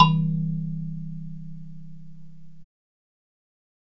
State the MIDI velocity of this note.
75